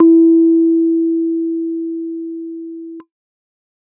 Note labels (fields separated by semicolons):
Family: keyboard; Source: electronic; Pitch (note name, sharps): E4; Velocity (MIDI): 25